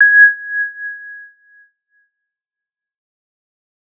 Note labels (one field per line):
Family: bass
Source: synthesizer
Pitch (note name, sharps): G#6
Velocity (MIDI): 75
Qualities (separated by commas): fast decay